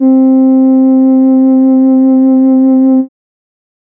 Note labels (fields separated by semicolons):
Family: keyboard; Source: synthesizer; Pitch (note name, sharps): C4; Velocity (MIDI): 127; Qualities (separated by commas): dark